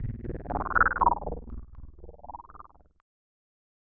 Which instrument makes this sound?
electronic keyboard